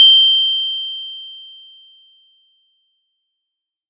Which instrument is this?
acoustic mallet percussion instrument